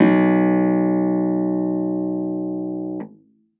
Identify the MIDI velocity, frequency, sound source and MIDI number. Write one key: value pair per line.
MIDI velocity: 25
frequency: 61.74 Hz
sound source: electronic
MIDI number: 35